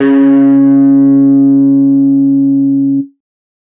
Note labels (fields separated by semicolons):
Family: guitar; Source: electronic; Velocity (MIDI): 75; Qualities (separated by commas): distorted